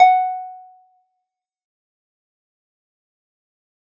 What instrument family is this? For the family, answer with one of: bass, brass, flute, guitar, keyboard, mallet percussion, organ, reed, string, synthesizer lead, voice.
guitar